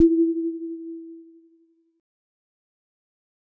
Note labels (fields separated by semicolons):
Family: mallet percussion; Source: acoustic; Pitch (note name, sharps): E4; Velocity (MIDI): 25; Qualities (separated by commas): dark, fast decay